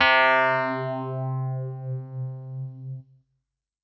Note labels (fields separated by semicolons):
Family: keyboard; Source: electronic; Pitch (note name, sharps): C3; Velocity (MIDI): 127